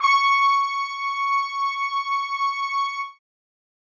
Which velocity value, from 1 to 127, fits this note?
100